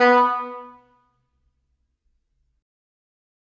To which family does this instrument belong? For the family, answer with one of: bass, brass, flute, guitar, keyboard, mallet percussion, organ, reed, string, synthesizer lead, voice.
reed